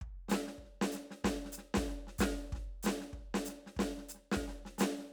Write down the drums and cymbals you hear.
hi-hat pedal, snare and kick